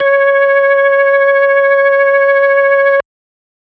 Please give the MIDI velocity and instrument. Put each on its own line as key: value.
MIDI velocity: 100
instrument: electronic organ